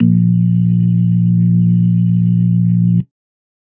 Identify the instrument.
electronic organ